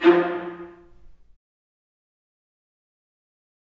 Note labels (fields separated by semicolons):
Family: string; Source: acoustic; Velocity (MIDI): 25; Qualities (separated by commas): fast decay, reverb